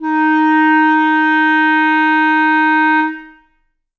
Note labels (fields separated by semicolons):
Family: reed; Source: acoustic; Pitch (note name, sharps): D#4; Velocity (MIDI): 100; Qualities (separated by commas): reverb